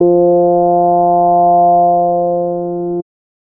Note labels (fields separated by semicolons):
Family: bass; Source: synthesizer; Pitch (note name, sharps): F3; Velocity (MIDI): 127; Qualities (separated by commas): distorted